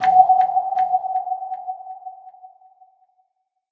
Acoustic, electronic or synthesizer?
synthesizer